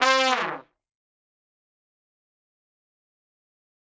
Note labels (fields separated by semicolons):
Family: brass; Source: acoustic; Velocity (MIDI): 50; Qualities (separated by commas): bright, fast decay, reverb